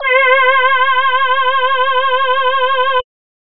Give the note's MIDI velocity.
25